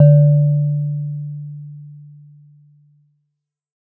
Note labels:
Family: mallet percussion; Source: acoustic; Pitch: D3; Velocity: 25; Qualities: dark

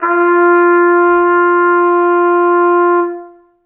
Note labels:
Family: brass; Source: acoustic; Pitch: F4; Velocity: 50; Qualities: reverb

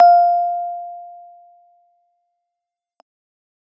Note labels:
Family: keyboard; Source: electronic; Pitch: F5; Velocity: 25; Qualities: fast decay

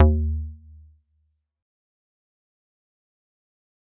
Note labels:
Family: mallet percussion; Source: acoustic; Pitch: D#2; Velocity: 75; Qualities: fast decay

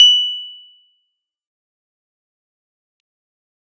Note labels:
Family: keyboard; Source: electronic; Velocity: 75; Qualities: bright, fast decay, percussive

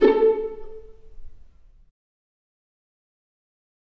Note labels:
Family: string; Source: acoustic; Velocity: 50; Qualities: dark, fast decay, reverb

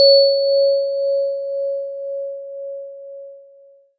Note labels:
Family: mallet percussion; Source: acoustic; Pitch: C#5; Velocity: 50; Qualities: long release

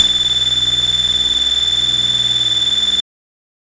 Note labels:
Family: bass; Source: synthesizer; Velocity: 50; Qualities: bright, distorted

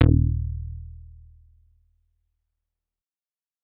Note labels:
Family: bass; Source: synthesizer; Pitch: D#1; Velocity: 75; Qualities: distorted, fast decay

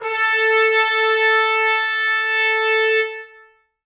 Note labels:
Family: brass; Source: acoustic; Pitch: A4; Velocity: 127; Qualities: bright, reverb

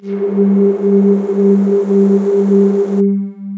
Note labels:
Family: voice; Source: synthesizer; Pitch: G3; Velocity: 75; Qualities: distorted, long release

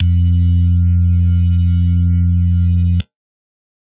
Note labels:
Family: organ; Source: electronic; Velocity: 75; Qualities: dark

